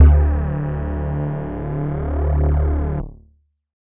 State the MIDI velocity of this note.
127